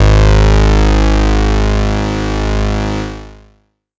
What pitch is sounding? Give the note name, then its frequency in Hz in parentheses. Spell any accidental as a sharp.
G#1 (51.91 Hz)